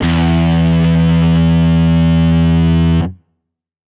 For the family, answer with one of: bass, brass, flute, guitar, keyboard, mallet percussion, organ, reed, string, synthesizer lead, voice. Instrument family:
guitar